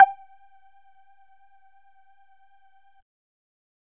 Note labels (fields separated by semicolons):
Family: bass; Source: synthesizer; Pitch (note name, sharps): G5; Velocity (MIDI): 25; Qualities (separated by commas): percussive